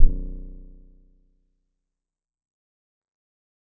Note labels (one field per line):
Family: guitar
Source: acoustic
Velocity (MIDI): 50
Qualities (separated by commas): dark, percussive